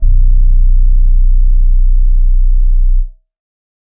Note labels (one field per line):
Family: keyboard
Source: electronic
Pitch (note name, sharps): B0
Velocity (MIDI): 25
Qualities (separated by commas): dark